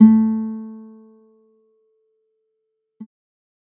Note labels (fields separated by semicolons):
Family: guitar; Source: electronic; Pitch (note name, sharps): A3; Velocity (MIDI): 25